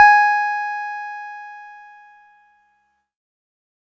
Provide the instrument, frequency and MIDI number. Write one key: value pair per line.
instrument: electronic keyboard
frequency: 830.6 Hz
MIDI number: 80